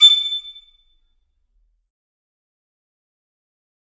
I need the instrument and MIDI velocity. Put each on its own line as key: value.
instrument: acoustic flute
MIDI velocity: 25